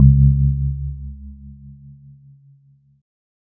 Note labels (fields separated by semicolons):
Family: keyboard; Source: electronic; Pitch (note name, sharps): C#2; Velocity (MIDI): 75; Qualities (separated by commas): dark